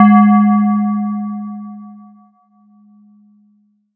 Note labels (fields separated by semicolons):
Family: mallet percussion; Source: electronic; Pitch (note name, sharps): G#3; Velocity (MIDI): 75; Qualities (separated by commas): multiphonic